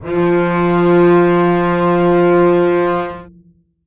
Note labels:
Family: string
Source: acoustic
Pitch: F3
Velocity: 75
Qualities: reverb

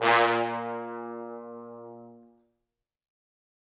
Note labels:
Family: brass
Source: acoustic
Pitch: A#2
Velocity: 75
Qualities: bright, fast decay, reverb

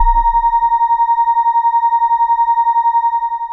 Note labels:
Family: bass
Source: synthesizer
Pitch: A#5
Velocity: 25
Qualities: long release

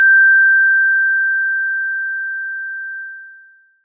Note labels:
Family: mallet percussion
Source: electronic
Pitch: G6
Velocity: 50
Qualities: bright, long release, multiphonic

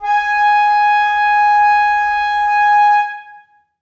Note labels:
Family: flute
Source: acoustic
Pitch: G#5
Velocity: 50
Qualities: reverb

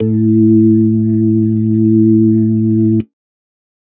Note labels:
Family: organ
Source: electronic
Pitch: A2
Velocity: 100

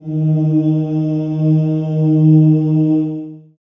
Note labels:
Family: voice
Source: acoustic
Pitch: D#3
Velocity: 127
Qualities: dark, long release, reverb

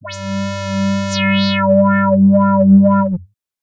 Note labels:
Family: bass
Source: synthesizer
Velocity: 100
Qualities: distorted, non-linear envelope

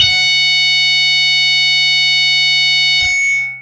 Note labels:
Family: guitar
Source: electronic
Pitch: F#5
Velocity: 75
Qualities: bright, distorted, long release

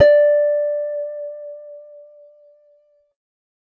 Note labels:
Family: guitar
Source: acoustic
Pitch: D5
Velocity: 25

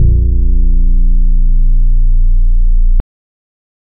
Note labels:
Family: organ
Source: electronic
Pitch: A#0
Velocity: 127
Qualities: dark

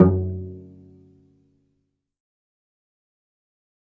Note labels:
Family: string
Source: acoustic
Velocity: 25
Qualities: dark, fast decay, percussive, reverb

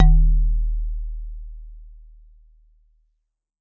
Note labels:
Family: mallet percussion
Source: acoustic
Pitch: D#1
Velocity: 100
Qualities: dark

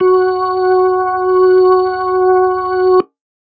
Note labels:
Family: organ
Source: electronic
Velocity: 127

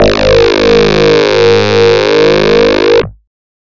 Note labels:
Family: bass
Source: synthesizer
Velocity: 127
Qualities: bright, distorted

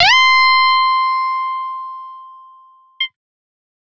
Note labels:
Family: guitar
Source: electronic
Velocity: 127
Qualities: bright, distorted

